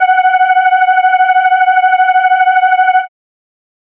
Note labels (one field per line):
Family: organ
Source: electronic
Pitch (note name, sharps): F#5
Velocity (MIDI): 127